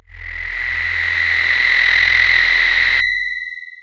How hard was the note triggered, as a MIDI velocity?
75